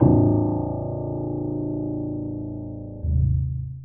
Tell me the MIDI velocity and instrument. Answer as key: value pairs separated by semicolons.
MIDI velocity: 50; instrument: acoustic keyboard